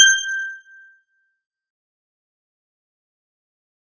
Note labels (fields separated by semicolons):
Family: guitar; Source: synthesizer; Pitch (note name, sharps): G6; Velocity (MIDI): 127; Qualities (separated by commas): bright, fast decay